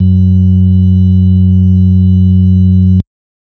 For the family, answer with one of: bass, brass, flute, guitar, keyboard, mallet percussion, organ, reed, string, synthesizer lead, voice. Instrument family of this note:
organ